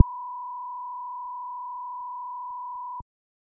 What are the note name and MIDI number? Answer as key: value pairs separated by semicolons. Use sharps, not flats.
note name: B5; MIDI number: 83